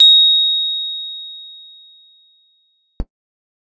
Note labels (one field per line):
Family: keyboard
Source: electronic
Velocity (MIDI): 127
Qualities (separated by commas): bright